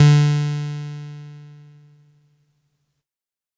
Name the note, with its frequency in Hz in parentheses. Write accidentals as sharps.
D3 (146.8 Hz)